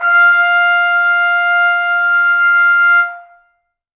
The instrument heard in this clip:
acoustic brass instrument